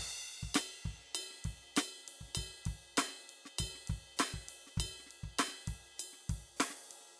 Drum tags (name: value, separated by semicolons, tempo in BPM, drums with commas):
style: funk; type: beat; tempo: 100 BPM; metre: 4/4; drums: ride, ride bell, hi-hat pedal, snare, cross-stick, kick